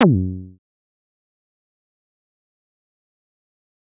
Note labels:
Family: bass; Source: synthesizer; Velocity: 100; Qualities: distorted, fast decay, percussive

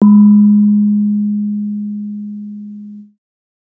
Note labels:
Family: mallet percussion; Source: acoustic; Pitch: G#3; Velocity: 25

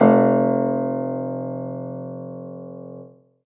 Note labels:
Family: keyboard; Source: acoustic; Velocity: 100; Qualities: reverb

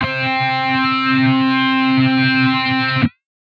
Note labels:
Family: guitar; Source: synthesizer; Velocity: 75; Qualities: distorted

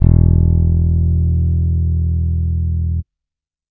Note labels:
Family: bass; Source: electronic; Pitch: E1; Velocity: 50

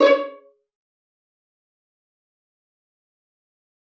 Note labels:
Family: string; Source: acoustic; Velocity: 25; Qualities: bright, fast decay, percussive, reverb

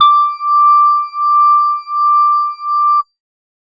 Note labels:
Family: organ; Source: electronic; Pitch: D6; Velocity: 75

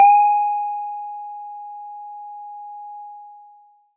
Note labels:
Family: mallet percussion; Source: acoustic; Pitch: G#5; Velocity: 50; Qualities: long release

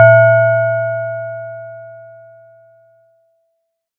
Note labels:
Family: mallet percussion; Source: acoustic; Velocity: 75

